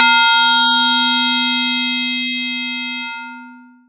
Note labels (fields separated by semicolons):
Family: mallet percussion; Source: acoustic; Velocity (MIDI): 127; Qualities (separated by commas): bright, distorted, long release